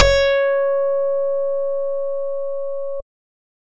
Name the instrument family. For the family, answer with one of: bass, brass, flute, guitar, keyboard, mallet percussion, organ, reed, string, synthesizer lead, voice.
bass